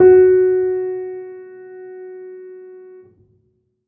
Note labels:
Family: keyboard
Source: acoustic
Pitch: F#4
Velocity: 50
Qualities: reverb

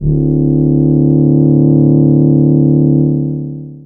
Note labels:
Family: voice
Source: synthesizer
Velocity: 25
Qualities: distorted, long release

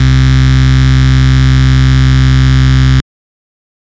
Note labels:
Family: organ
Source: electronic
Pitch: C2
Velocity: 127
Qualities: bright, distorted

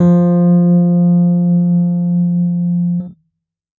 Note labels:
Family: keyboard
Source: electronic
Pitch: F3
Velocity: 75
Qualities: dark

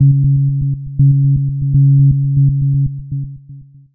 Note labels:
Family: synthesizer lead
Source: synthesizer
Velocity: 127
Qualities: dark, long release, tempo-synced

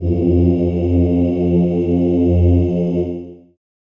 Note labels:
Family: voice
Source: acoustic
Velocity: 25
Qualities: dark, reverb

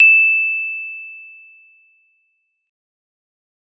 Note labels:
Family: mallet percussion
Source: acoustic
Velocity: 127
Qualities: bright, fast decay

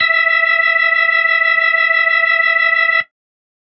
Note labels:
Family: organ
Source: electronic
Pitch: E5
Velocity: 25

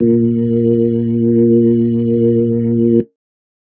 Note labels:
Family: organ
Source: electronic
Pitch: A#2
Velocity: 50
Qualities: dark

